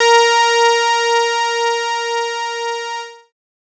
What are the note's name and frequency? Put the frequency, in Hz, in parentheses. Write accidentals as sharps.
A#4 (466.2 Hz)